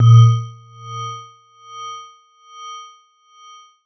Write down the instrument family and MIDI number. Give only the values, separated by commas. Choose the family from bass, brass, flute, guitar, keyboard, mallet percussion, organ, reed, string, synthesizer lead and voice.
mallet percussion, 46